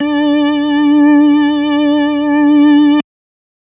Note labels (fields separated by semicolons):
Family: organ; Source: electronic; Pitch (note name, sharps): D4; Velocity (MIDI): 75